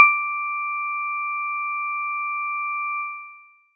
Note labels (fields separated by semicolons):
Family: mallet percussion; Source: acoustic; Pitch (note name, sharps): D6; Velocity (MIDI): 75